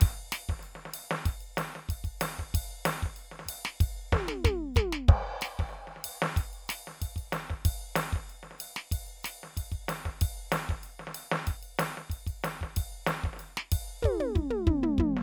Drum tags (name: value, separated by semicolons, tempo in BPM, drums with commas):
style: Afrobeat; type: beat; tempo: 94 BPM; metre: 4/4; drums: crash, ride, ride bell, hi-hat pedal, snare, high tom, mid tom, floor tom, kick